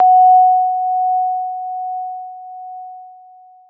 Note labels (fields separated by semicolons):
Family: keyboard; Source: electronic; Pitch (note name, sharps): F#5; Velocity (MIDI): 100; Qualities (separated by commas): long release